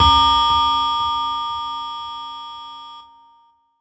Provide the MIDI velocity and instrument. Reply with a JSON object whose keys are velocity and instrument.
{"velocity": 127, "instrument": "electronic keyboard"}